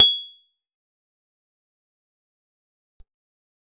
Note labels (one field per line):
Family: guitar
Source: acoustic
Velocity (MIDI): 127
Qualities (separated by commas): bright, fast decay, percussive